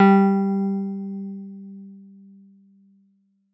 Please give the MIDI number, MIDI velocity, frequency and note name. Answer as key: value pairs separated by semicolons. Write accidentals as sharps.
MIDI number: 55; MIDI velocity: 75; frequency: 196 Hz; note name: G3